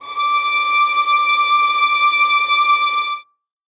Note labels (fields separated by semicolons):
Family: string; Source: acoustic; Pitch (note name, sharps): D6; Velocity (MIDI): 25; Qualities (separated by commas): reverb